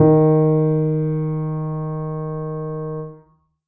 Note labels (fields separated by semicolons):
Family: keyboard; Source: acoustic; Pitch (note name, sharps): D#3; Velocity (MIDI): 50; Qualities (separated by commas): dark, reverb